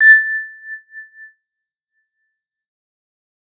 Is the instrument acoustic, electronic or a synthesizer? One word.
synthesizer